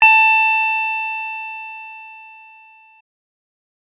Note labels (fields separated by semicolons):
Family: keyboard; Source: electronic; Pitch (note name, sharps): A5; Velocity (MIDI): 25